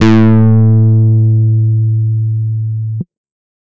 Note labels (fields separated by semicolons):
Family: guitar; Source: electronic; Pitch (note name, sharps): A2; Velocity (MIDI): 50; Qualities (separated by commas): bright, distorted